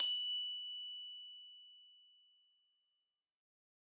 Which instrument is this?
acoustic mallet percussion instrument